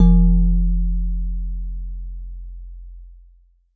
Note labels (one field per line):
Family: mallet percussion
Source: acoustic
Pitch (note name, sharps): F1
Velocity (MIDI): 75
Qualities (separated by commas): dark